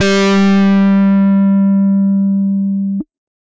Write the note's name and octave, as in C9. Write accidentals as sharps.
G3